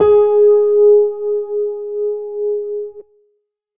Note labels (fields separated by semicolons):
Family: keyboard; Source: electronic; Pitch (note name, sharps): G#4; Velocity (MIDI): 50; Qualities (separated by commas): dark